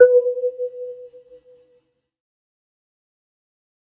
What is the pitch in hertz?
493.9 Hz